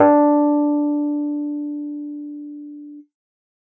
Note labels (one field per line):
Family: keyboard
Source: electronic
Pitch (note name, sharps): D4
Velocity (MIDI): 100